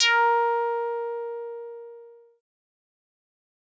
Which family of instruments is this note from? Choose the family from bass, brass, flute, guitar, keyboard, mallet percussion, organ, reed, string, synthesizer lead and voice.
synthesizer lead